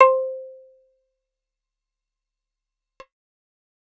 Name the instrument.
acoustic guitar